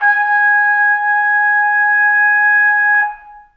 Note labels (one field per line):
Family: brass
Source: acoustic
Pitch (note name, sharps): G#5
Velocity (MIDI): 50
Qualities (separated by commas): long release, reverb